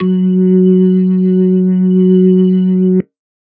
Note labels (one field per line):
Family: organ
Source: electronic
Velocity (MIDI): 127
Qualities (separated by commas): dark